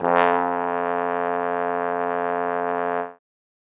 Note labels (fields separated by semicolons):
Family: brass; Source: acoustic; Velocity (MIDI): 100